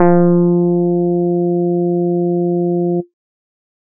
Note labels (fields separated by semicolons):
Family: bass; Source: synthesizer; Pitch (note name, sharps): F3; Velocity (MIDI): 100